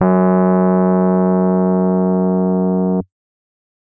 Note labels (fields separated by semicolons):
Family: keyboard; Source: electronic; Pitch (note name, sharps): F#2; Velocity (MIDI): 127